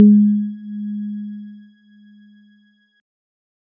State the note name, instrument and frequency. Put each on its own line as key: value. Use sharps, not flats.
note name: G#3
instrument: electronic keyboard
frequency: 207.7 Hz